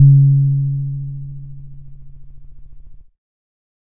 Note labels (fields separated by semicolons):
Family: keyboard; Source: electronic; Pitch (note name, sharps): C#3; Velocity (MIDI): 100; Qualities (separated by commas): dark